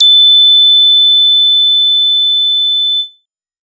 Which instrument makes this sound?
synthesizer bass